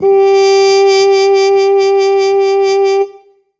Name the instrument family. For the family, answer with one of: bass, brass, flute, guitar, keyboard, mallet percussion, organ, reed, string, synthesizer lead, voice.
brass